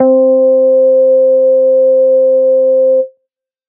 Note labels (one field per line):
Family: bass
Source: synthesizer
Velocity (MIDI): 25